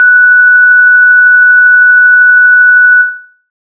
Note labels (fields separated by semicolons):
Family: bass; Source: synthesizer; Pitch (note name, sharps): F#6; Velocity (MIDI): 127